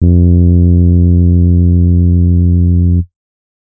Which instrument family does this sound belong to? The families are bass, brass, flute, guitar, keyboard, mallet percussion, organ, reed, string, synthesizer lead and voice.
keyboard